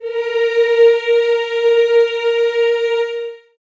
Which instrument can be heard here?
acoustic voice